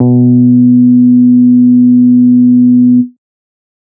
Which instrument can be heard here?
synthesizer bass